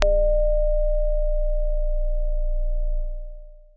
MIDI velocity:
25